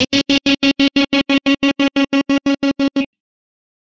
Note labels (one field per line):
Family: guitar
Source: electronic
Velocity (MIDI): 127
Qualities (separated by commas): bright, distorted, tempo-synced